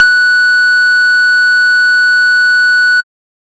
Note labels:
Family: bass; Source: synthesizer; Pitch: F#6; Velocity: 127; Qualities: distorted, tempo-synced

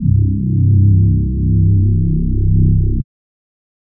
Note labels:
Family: voice; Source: synthesizer; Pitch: C1; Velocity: 75

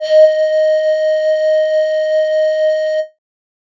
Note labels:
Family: flute; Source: synthesizer; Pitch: D#5; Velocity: 75; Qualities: distorted

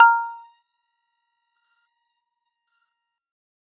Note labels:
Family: mallet percussion; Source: acoustic; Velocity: 100; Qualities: multiphonic, percussive

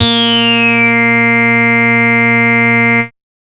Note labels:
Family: bass; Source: synthesizer; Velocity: 75; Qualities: bright, distorted, multiphonic

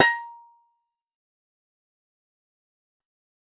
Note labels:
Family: guitar; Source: synthesizer; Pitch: A#5; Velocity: 25; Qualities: fast decay, percussive

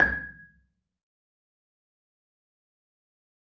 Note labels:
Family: mallet percussion; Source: acoustic; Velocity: 25; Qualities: fast decay, percussive, reverb

